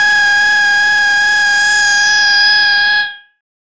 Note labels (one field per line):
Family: bass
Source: synthesizer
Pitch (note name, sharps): G#5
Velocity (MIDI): 75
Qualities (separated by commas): bright, distorted, non-linear envelope